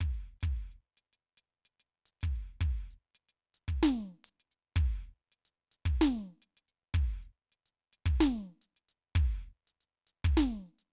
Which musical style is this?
Afro-Cuban rumba